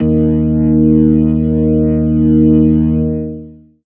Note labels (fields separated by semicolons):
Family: organ; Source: electronic; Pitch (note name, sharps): D#2; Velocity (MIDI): 100; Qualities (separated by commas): distorted, long release